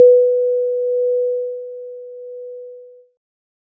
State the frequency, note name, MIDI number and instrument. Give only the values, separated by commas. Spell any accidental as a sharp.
493.9 Hz, B4, 71, electronic keyboard